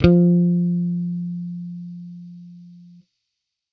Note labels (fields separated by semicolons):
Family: bass; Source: electronic; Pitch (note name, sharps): F3; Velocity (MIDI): 25; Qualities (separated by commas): distorted